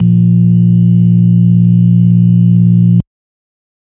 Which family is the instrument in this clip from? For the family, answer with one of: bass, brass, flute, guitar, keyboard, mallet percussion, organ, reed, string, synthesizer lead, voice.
organ